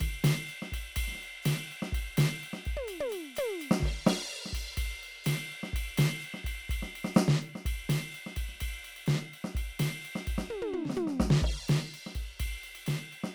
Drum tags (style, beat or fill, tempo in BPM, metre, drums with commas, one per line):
Middle Eastern
beat
126 BPM
4/4
crash, ride, ride bell, hi-hat pedal, snare, high tom, mid tom, floor tom, kick